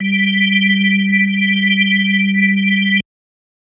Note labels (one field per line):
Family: organ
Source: electronic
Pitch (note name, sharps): G3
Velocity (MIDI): 25